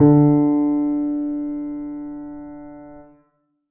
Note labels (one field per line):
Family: keyboard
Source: acoustic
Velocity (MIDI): 50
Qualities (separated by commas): dark, reverb